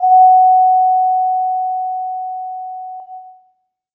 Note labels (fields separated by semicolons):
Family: mallet percussion; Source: acoustic; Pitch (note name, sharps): F#5; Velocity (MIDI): 50; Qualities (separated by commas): reverb